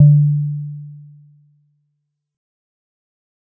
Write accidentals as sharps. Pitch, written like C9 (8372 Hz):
D3 (146.8 Hz)